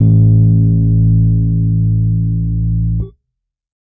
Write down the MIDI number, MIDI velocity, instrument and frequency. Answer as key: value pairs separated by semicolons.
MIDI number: 33; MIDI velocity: 75; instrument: electronic keyboard; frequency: 55 Hz